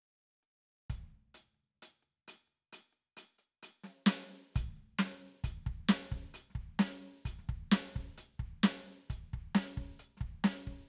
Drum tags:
pop, beat, 132 BPM, 4/4, closed hi-hat, open hi-hat, hi-hat pedal, snare, kick

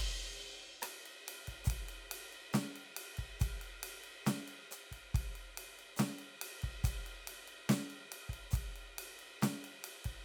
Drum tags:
half-time rock, beat, 140 BPM, 4/4, ride, hi-hat pedal, snare, cross-stick, kick

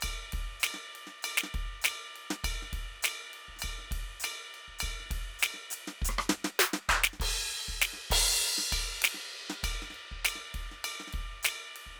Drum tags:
funk, beat, 100 BPM, 4/4, crash, ride, ride bell, hi-hat pedal, percussion, snare, cross-stick, kick

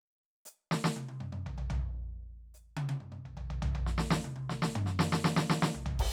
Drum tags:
rock, beat, 120 BPM, 4/4, crash, hi-hat pedal, snare, high tom, mid tom, floor tom, kick

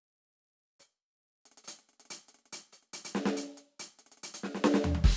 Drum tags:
hip-hop, fill, 140 BPM, 4/4, crash, closed hi-hat, hi-hat pedal, snare, floor tom, kick

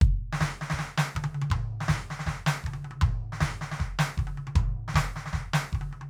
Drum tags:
merengue, beat, 158 BPM, 4/4, snare, high tom, mid tom, kick

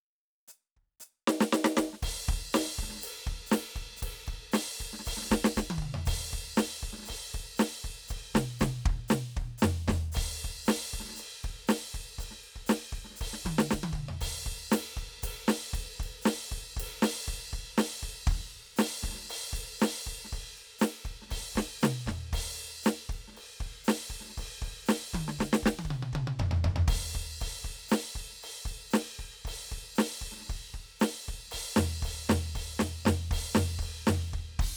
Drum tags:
rock, beat, 118 BPM, 4/4, crash, hi-hat pedal, snare, high tom, mid tom, floor tom, kick

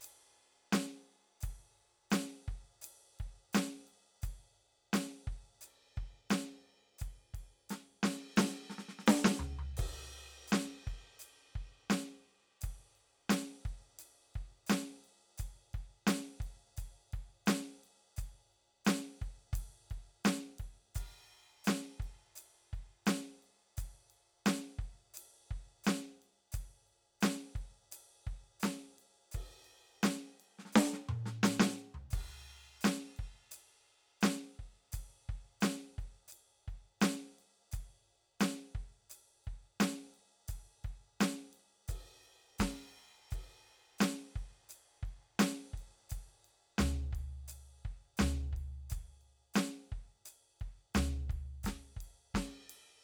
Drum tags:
rock, beat, 86 BPM, 4/4, crash, ride, hi-hat pedal, snare, mid tom, floor tom, kick

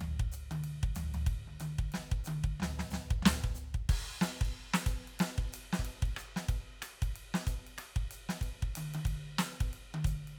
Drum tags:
swing, beat, 185 BPM, 4/4, crash, ride, hi-hat pedal, snare, cross-stick, high tom, floor tom, kick

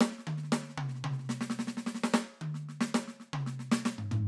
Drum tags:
funk, fill, 112 BPM, 4/4, closed hi-hat, snare, high tom, mid tom, floor tom

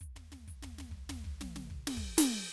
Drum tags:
Brazilian baião, fill, 95 BPM, 4/4, crash, hi-hat pedal, snare, high tom, floor tom, kick

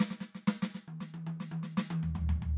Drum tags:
New Orleans funk, fill, 93 BPM, 4/4, snare, high tom, floor tom

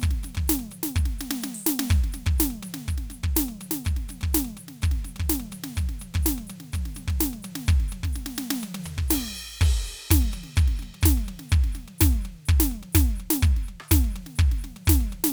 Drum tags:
prog rock, beat, 125 BPM, 4/4, crash, ride, open hi-hat, hi-hat pedal, snare, cross-stick, high tom, floor tom, kick

